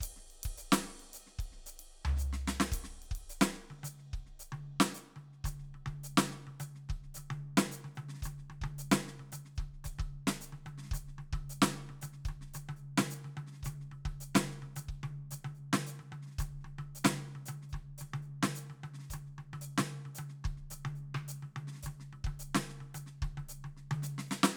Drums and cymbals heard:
ride, hi-hat pedal, snare, cross-stick, high tom, floor tom and kick